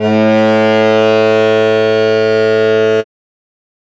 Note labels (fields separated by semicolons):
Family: keyboard; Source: acoustic; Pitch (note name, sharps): A2; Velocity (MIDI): 127